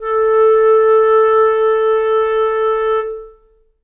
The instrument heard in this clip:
acoustic reed instrument